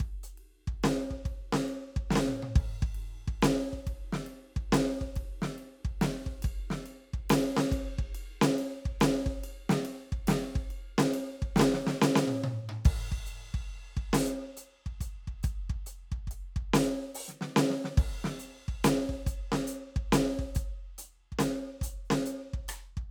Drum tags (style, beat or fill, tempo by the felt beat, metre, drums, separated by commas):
rock, beat, 46.7 dotted-quarter beats per minute (140 eighth notes per minute), 6/8, crash, ride, ride bell, closed hi-hat, open hi-hat, hi-hat pedal, snare, cross-stick, high tom, kick